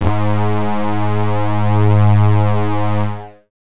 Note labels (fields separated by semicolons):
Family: bass; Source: synthesizer; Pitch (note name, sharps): G#2; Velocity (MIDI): 75; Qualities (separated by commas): distorted